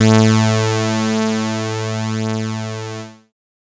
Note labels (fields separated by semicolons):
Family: bass; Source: synthesizer; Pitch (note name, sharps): A2; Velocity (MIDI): 127; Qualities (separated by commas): bright, distorted